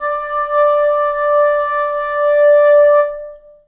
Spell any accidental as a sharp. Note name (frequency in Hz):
D5 (587.3 Hz)